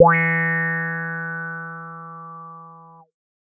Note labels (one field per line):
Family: bass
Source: synthesizer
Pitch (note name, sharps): E3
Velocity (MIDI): 100